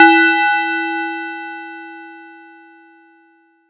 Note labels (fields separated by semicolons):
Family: mallet percussion; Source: acoustic; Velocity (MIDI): 127; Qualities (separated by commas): multiphonic